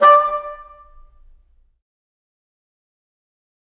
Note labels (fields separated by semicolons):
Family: reed; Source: acoustic; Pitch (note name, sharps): D5; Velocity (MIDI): 75; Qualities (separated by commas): fast decay, percussive, reverb